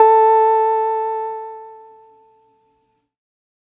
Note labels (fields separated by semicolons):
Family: keyboard; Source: electronic; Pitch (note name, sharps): A4; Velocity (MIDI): 25